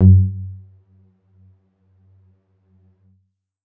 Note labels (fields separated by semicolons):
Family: keyboard; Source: electronic; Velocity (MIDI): 100; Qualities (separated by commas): dark, percussive, reverb